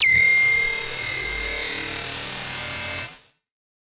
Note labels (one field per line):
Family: synthesizer lead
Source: synthesizer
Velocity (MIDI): 75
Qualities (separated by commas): multiphonic, non-linear envelope